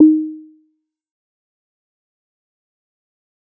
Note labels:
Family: bass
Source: synthesizer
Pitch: D#4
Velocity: 75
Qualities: dark, fast decay, percussive

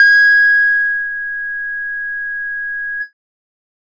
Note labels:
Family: bass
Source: synthesizer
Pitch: G#6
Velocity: 127

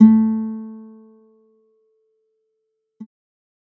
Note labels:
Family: guitar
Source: electronic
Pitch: A3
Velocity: 50

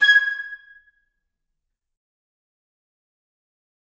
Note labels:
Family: reed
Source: acoustic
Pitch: G#6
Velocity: 127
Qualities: fast decay, percussive, reverb

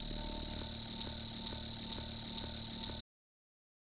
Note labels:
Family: organ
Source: electronic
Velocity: 127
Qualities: bright

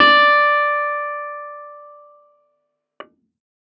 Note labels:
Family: keyboard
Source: electronic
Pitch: D5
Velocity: 100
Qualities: distorted

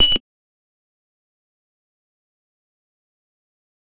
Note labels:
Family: bass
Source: synthesizer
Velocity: 127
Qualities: bright, distorted, fast decay, percussive

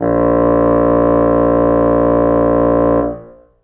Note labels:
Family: reed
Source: acoustic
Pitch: A#1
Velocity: 75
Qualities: reverb

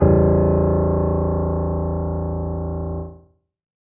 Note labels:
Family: keyboard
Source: acoustic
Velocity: 50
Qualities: reverb

